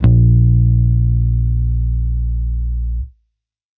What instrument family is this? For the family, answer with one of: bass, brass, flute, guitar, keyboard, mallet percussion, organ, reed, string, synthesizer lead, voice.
bass